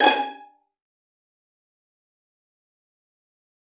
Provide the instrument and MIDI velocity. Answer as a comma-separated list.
acoustic string instrument, 50